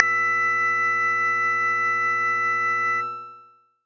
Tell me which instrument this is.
synthesizer bass